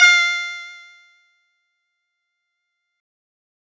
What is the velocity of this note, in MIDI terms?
100